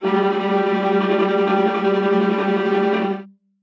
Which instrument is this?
acoustic string instrument